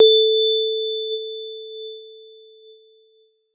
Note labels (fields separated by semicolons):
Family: keyboard; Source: electronic; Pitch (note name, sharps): A4; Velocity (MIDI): 75